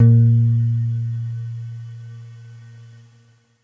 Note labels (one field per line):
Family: guitar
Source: electronic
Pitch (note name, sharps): A#2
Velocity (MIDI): 100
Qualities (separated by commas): dark